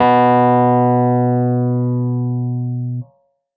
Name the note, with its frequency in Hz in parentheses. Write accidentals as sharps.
B2 (123.5 Hz)